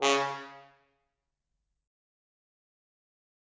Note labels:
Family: brass; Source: acoustic; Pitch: C#3; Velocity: 127; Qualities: bright, fast decay, percussive, reverb

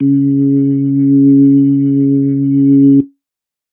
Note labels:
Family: organ; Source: electronic; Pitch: C#3; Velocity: 25; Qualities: dark

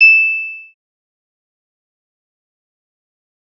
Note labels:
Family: bass; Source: synthesizer; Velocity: 25; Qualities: fast decay, percussive

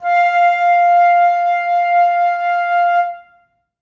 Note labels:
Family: flute; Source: acoustic; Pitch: F5; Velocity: 25; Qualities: reverb

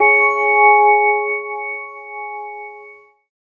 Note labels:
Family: keyboard; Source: synthesizer; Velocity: 75

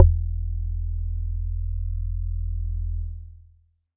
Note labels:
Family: mallet percussion; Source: acoustic; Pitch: E1; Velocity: 75; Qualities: dark

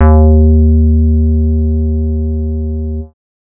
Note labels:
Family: bass; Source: synthesizer; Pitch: D#2; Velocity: 50; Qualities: dark

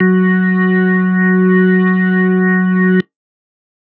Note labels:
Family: organ; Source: electronic; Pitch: F#3; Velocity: 127

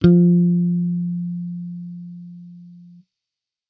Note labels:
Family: bass; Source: electronic; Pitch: F3; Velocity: 25

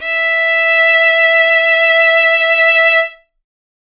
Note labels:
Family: string; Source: acoustic; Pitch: E5; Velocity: 25; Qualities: bright, reverb

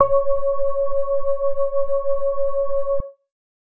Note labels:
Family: keyboard; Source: electronic; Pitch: C#5; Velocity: 50; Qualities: distorted

